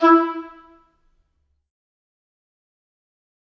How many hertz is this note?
329.6 Hz